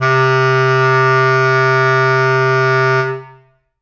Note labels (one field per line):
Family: reed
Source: acoustic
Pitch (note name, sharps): C3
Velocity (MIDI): 127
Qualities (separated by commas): reverb